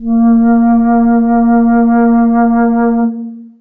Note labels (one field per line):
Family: flute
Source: acoustic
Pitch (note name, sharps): A#3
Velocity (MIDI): 50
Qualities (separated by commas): dark, long release, reverb